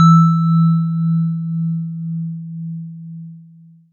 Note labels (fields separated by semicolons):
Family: mallet percussion; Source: acoustic; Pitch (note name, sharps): E3; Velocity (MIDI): 25; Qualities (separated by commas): long release